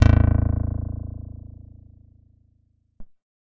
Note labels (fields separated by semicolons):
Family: keyboard; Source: electronic; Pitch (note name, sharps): A0; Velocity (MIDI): 75